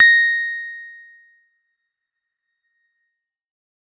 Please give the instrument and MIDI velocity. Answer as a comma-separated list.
electronic keyboard, 75